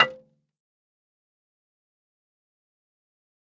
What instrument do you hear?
acoustic mallet percussion instrument